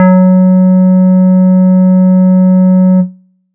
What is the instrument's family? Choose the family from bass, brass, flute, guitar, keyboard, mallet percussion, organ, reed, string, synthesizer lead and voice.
bass